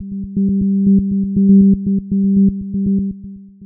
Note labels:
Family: synthesizer lead; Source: synthesizer; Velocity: 50; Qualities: dark, long release, tempo-synced

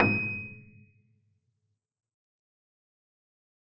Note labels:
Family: keyboard; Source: acoustic; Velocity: 50; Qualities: reverb

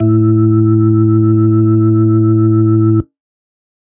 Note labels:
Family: organ; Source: electronic; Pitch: A2; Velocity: 50

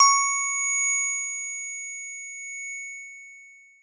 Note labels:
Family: mallet percussion; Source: acoustic; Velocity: 127; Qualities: bright

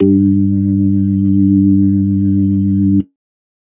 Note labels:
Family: organ; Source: electronic; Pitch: G2; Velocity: 25

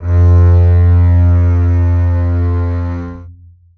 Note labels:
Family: string; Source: acoustic; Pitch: F2; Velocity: 127; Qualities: long release, reverb

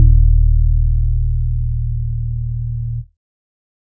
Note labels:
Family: organ; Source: electronic; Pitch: D#1; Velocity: 75; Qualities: dark

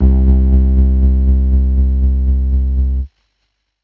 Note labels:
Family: keyboard; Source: electronic; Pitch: C2; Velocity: 50; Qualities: dark, distorted, tempo-synced

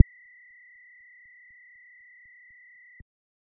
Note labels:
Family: bass; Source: synthesizer; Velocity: 50; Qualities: dark, percussive

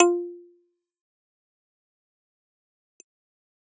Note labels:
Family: keyboard; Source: electronic; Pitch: F4; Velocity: 100; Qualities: fast decay, percussive

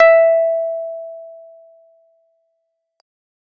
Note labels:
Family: keyboard; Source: electronic; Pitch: E5; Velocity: 100

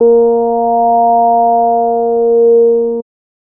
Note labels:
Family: bass; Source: synthesizer; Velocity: 25; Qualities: distorted

